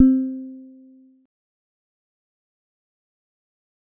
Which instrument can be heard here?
acoustic mallet percussion instrument